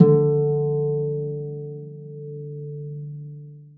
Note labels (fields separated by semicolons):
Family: string; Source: acoustic; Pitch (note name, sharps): D3; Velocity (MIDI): 25; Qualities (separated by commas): long release, reverb